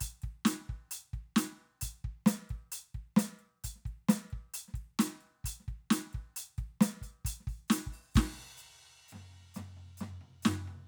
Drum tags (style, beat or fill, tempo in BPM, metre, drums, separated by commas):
pop, beat, 132 BPM, 4/4, crash, closed hi-hat, open hi-hat, hi-hat pedal, snare, floor tom, kick